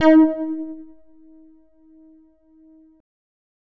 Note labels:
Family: bass; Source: synthesizer; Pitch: D#4; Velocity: 75; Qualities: distorted

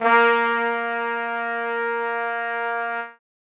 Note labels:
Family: brass; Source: acoustic; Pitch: A#3; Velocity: 75; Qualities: reverb

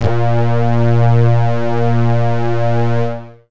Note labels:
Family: bass; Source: synthesizer; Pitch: A#2; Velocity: 50; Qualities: distorted

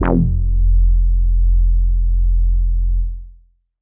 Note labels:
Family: bass; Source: synthesizer; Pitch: F1; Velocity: 50; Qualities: distorted, tempo-synced

